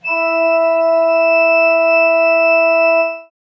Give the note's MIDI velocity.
127